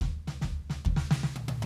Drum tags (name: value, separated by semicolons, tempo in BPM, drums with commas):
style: punk; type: fill; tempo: 144 BPM; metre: 4/4; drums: snare, high tom, floor tom, kick